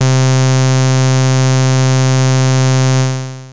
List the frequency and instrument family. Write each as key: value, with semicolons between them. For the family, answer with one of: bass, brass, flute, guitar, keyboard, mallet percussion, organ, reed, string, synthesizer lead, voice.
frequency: 130.8 Hz; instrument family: bass